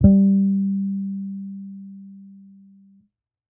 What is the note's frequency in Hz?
196 Hz